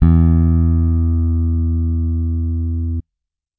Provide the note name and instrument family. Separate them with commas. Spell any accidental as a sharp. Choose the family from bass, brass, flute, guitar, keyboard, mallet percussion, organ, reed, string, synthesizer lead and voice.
E2, bass